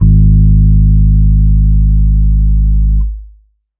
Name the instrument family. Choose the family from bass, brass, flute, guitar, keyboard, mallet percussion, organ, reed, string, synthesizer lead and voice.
keyboard